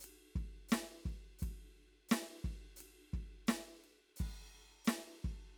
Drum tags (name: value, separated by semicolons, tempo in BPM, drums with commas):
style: rock; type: beat; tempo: 86 BPM; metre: 4/4; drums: crash, ride, hi-hat pedal, snare, kick